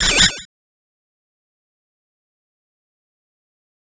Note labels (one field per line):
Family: bass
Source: synthesizer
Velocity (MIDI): 100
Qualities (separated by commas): bright, distorted, fast decay, multiphonic, percussive